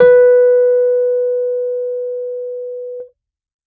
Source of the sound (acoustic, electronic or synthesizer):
electronic